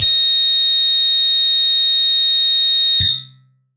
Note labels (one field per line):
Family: guitar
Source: electronic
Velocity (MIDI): 50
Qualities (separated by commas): bright, distorted